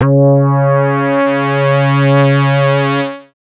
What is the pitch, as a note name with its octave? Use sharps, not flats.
C#3